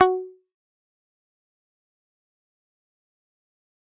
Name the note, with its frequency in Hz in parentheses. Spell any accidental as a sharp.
F#4 (370 Hz)